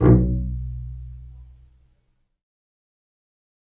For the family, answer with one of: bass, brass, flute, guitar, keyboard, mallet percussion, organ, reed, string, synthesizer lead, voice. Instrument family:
string